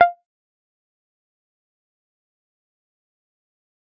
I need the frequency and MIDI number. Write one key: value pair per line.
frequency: 698.5 Hz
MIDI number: 77